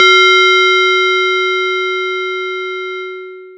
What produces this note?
acoustic mallet percussion instrument